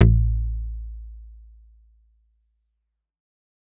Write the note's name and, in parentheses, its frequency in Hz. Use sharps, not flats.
A1 (55 Hz)